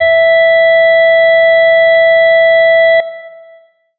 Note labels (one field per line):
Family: organ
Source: electronic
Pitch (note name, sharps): E5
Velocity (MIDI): 127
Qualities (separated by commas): long release